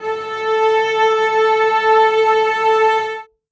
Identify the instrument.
acoustic string instrument